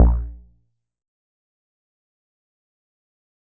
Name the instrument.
synthesizer bass